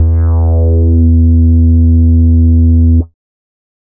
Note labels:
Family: bass; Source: synthesizer; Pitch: E2; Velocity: 75; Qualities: dark, distorted

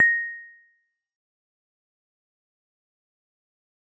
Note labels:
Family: mallet percussion; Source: acoustic; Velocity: 100; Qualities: fast decay, percussive

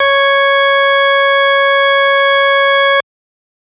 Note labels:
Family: organ; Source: electronic; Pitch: C#5; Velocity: 25

